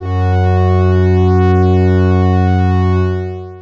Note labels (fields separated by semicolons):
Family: organ; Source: electronic; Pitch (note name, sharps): F#2; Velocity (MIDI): 50; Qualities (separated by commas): distorted, long release